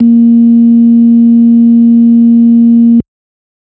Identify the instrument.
electronic organ